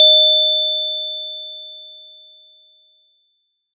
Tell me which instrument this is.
acoustic mallet percussion instrument